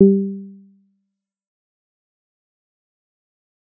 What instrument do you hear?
synthesizer bass